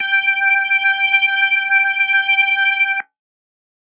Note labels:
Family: organ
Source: electronic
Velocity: 50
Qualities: distorted

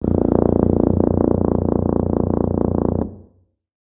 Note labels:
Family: brass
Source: acoustic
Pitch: A#0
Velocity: 127

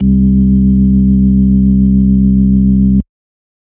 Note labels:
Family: organ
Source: electronic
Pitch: C2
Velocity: 75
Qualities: dark

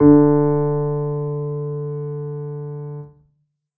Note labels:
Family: keyboard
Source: acoustic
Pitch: D3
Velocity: 25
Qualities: reverb

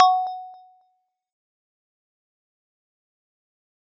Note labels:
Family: mallet percussion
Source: acoustic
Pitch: F#5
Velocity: 127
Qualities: fast decay, percussive

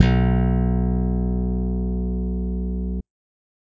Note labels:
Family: bass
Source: electronic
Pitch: B1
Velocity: 75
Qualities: bright

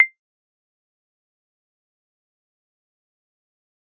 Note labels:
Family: mallet percussion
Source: acoustic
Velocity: 50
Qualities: dark, fast decay, percussive, reverb

